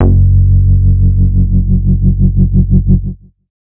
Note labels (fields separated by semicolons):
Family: bass; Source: synthesizer; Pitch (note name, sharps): F#1; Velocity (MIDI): 50; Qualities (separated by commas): distorted